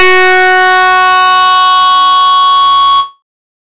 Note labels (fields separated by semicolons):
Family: bass; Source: synthesizer; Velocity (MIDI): 127; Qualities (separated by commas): bright, distorted